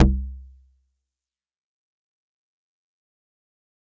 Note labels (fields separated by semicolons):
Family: mallet percussion; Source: acoustic; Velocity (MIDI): 75; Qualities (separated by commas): fast decay, multiphonic, percussive